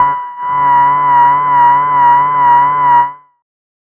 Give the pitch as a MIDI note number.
83